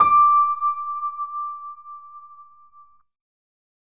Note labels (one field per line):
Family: keyboard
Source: electronic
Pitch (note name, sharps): D6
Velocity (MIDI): 75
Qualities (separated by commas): reverb